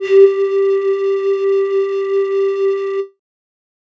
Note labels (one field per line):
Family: flute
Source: synthesizer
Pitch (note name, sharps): G4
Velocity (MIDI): 50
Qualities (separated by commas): distorted